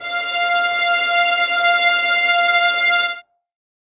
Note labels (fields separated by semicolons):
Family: string; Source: acoustic; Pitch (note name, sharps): F5; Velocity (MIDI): 75; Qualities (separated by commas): reverb